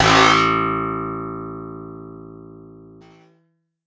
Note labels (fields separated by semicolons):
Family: guitar; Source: synthesizer; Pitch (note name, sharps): A1; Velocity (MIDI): 127; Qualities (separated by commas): bright